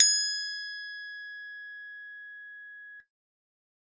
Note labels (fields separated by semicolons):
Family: keyboard; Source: electronic; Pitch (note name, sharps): G#6; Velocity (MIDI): 127